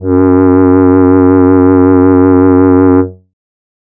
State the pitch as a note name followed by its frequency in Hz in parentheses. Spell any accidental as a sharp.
F#2 (92.5 Hz)